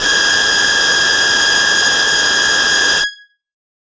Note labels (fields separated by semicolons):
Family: guitar; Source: electronic; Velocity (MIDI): 75